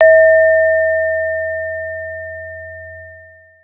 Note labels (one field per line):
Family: keyboard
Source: acoustic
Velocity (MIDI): 127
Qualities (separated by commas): long release